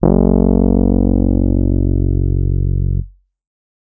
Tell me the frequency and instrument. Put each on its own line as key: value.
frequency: 46.25 Hz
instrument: electronic keyboard